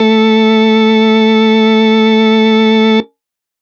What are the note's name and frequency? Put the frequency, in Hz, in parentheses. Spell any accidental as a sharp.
A3 (220 Hz)